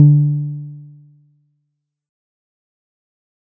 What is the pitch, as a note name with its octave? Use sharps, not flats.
D3